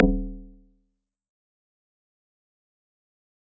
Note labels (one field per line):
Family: mallet percussion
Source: acoustic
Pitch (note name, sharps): D#1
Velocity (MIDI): 100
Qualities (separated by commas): fast decay, percussive